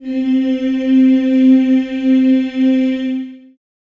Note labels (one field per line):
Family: voice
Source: acoustic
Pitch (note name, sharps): C4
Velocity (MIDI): 50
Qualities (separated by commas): long release, reverb